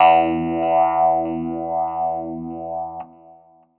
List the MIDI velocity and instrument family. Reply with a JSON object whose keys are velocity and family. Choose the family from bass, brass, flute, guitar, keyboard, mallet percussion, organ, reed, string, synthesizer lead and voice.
{"velocity": 50, "family": "keyboard"}